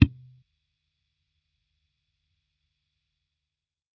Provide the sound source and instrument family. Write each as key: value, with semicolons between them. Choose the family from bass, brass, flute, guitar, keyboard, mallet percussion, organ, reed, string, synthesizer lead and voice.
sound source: electronic; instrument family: bass